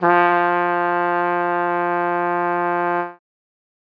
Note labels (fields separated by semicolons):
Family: brass; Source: acoustic; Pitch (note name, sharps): F3; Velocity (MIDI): 25